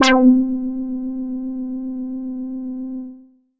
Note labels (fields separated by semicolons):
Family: bass; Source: synthesizer; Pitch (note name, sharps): C4; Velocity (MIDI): 50; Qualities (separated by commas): distorted, tempo-synced